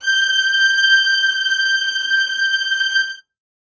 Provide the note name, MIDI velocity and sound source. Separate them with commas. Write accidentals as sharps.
G6, 127, acoustic